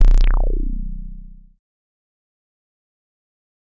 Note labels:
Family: bass; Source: synthesizer; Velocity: 127; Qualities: bright, distorted, fast decay

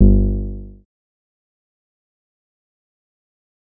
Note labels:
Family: synthesizer lead; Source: synthesizer; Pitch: G1; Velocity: 50; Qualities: distorted, fast decay

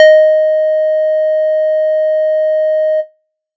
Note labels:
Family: bass; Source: synthesizer; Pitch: D#5; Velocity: 127

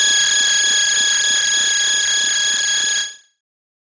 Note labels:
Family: bass; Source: synthesizer; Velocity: 100; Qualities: non-linear envelope

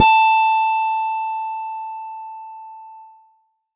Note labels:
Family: keyboard; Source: electronic; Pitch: A5; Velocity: 127

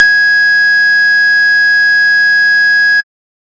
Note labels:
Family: bass; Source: synthesizer; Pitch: G#6; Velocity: 127; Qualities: distorted, tempo-synced

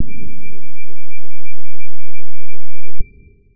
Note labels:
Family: guitar; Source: electronic; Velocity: 100; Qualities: dark, distorted

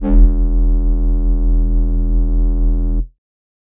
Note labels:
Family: flute; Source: synthesizer; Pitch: E1; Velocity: 50; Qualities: distorted

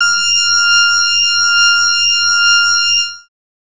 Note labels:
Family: bass; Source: synthesizer; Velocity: 25; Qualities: bright, distorted

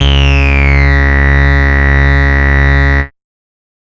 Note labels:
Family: bass; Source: synthesizer; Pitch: C#2; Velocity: 75; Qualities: bright, distorted, multiphonic

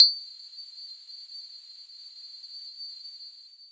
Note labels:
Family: mallet percussion; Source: acoustic; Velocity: 127; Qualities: bright, long release, multiphonic

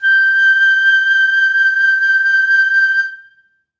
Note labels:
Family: flute; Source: acoustic; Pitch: G6; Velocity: 75; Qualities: reverb

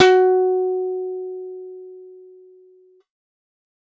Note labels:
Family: guitar; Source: synthesizer; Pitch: F#4; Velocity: 50

